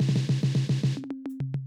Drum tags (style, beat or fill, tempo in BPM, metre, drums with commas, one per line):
punk
fill
144 BPM
4/4
hi-hat pedal, snare, high tom, floor tom